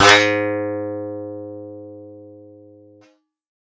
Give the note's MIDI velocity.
127